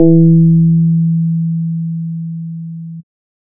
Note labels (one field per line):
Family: bass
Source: synthesizer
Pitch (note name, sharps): E3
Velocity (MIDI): 25